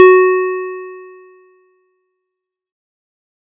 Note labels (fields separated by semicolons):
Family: keyboard; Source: electronic; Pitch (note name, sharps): F#4; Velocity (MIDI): 75; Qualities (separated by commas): fast decay